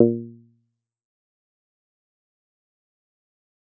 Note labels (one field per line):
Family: guitar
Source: electronic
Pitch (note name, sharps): A#2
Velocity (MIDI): 50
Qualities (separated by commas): fast decay, percussive